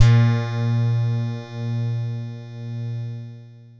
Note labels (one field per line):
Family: guitar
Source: synthesizer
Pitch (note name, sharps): A#2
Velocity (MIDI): 75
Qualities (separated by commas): long release